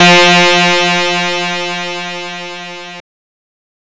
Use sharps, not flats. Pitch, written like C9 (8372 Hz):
F3 (174.6 Hz)